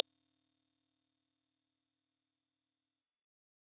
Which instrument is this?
synthesizer lead